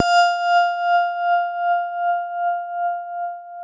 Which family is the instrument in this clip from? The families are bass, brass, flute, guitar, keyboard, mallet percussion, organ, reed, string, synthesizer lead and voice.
guitar